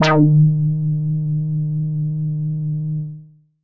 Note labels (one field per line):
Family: bass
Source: synthesizer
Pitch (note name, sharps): D#3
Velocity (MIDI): 50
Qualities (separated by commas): distorted, tempo-synced